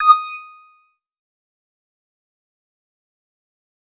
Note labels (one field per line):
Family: bass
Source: synthesizer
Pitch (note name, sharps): D#6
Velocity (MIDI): 50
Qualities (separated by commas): distorted, fast decay, percussive